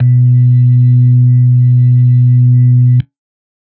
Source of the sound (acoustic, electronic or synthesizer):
electronic